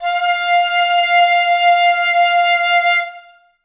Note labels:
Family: reed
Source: acoustic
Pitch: F5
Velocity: 100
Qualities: reverb

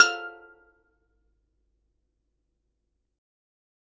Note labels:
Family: mallet percussion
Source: acoustic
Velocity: 127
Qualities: percussive, reverb

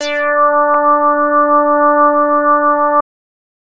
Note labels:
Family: bass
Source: synthesizer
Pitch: D4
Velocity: 100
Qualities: distorted

